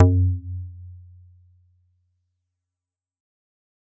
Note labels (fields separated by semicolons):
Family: mallet percussion; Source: acoustic; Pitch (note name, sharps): F#2; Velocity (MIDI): 100; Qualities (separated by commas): fast decay